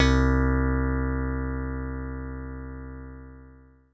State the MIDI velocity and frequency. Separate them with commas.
127, 65.41 Hz